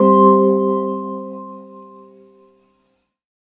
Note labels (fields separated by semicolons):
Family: keyboard; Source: synthesizer; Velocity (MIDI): 25